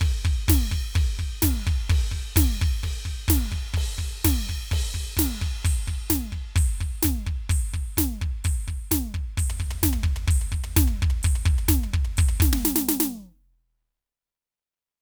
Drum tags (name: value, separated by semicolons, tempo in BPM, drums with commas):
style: rock; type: beat; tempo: 128 BPM; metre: 4/4; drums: crash, open hi-hat, hi-hat pedal, snare, floor tom, kick